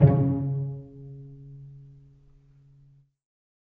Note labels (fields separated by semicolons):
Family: string; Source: acoustic; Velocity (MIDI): 100; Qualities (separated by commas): dark, reverb